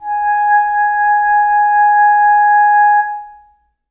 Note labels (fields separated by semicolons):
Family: reed; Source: acoustic; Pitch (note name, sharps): G#5; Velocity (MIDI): 50; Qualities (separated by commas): reverb